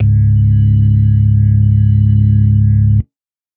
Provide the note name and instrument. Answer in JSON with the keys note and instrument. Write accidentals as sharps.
{"note": "C#1", "instrument": "electronic organ"}